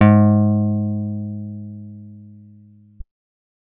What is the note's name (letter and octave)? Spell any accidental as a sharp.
G#2